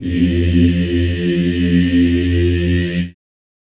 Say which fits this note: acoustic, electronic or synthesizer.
acoustic